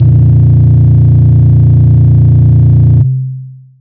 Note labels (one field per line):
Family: guitar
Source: electronic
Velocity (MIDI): 75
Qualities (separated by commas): bright, distorted, long release